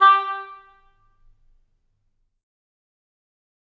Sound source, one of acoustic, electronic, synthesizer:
acoustic